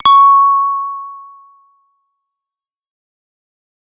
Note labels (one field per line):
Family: bass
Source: synthesizer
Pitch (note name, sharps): C#6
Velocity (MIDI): 75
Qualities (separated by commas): distorted, fast decay